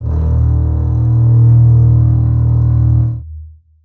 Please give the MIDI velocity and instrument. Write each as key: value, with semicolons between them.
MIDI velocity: 75; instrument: acoustic string instrument